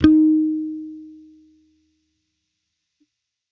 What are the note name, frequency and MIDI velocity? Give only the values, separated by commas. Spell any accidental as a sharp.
D#4, 311.1 Hz, 50